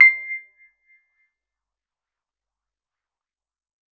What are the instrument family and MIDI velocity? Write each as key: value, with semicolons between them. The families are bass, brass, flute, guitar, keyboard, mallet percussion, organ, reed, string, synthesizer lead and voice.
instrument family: keyboard; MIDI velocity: 100